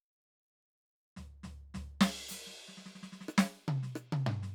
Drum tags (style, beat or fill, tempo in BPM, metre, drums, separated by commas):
soul, fill, 105 BPM, 4/4, ride, hi-hat pedal, snare, cross-stick, high tom, mid tom, floor tom